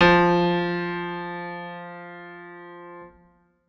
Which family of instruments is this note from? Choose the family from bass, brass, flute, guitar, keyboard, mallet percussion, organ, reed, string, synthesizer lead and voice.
organ